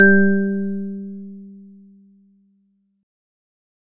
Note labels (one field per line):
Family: organ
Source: electronic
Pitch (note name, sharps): G3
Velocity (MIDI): 100